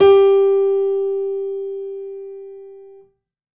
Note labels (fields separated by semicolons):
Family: keyboard; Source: acoustic; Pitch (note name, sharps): G4; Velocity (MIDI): 127; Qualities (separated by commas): reverb